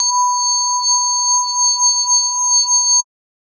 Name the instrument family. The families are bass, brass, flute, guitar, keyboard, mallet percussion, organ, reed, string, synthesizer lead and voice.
mallet percussion